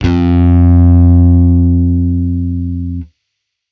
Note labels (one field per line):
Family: bass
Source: electronic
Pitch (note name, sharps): F2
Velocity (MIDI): 100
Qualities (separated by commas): distorted